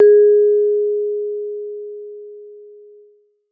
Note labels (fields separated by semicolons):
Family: mallet percussion; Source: acoustic; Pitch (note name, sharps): G#4; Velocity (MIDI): 127